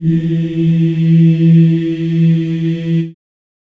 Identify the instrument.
acoustic voice